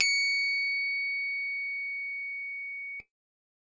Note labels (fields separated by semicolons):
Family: keyboard; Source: electronic; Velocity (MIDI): 25